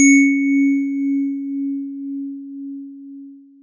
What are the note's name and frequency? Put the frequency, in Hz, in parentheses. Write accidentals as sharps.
C#4 (277.2 Hz)